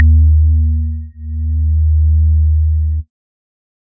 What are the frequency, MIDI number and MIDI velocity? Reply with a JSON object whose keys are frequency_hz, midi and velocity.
{"frequency_hz": 77.78, "midi": 39, "velocity": 75}